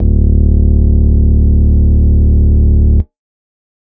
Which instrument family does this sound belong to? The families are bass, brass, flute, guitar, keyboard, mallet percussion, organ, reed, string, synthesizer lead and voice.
organ